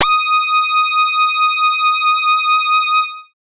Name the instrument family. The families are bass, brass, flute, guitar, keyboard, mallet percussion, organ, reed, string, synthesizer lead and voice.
bass